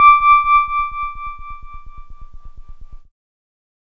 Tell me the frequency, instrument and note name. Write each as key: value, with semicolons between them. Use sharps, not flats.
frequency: 1175 Hz; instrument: electronic keyboard; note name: D6